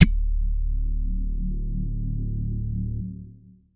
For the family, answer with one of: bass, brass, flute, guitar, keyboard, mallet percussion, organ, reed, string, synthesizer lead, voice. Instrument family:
guitar